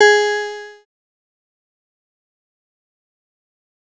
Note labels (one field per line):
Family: synthesizer lead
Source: synthesizer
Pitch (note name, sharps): G#4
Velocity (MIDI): 127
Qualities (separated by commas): bright, distorted, fast decay